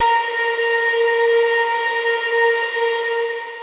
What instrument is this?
electronic guitar